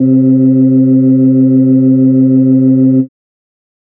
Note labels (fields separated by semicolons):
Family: organ; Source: electronic; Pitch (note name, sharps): C3; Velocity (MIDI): 50